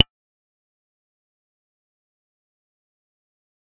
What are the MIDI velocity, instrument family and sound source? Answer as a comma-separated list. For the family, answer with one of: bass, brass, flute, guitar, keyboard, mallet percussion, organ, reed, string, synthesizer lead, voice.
75, bass, synthesizer